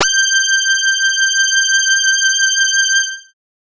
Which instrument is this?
synthesizer bass